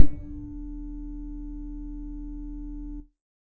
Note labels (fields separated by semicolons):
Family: bass; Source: synthesizer; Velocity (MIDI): 25; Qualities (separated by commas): distorted